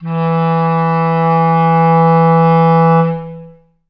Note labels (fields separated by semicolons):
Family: reed; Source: acoustic; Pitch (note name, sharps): E3; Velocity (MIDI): 100; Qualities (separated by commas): long release, reverb